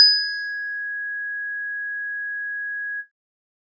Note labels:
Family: keyboard; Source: electronic; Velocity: 50; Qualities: bright

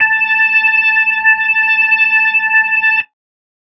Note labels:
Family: organ; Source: electronic; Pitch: A5; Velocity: 127

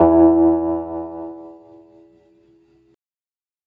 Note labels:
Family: organ; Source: electronic; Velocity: 75

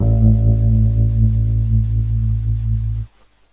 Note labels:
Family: keyboard; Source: electronic; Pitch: A1; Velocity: 25; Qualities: dark

